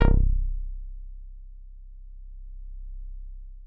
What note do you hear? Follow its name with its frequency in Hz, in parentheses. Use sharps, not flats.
C1 (32.7 Hz)